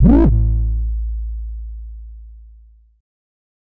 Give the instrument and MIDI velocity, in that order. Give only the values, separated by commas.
synthesizer bass, 50